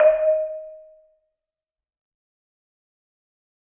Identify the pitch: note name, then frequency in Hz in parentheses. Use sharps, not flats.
D#5 (622.3 Hz)